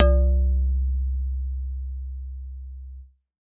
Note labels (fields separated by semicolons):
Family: mallet percussion; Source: acoustic; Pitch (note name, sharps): C2; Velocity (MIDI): 127